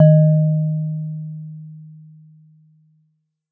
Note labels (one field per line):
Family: mallet percussion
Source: acoustic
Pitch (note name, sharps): D#3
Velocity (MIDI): 100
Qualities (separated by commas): dark